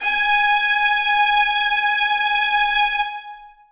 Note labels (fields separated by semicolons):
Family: string; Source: acoustic; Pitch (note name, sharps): G#5; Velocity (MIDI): 100; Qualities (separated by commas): bright, long release, reverb